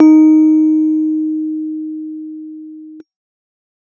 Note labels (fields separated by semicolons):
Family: keyboard; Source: electronic; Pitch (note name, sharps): D#4; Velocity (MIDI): 100